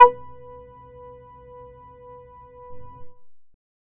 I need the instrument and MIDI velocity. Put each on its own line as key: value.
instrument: synthesizer bass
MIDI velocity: 50